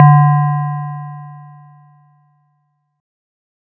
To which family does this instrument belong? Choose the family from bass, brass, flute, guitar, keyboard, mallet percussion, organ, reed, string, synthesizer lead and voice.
mallet percussion